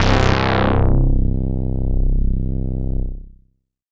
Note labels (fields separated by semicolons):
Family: bass; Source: synthesizer; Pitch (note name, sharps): C1; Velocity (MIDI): 127; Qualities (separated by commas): bright, distorted, tempo-synced